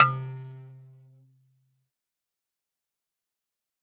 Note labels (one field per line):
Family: mallet percussion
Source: acoustic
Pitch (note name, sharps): C3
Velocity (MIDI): 50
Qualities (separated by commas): distorted, fast decay, percussive, reverb